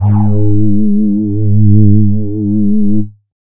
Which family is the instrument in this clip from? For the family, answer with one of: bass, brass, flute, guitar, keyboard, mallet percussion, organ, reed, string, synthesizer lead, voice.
voice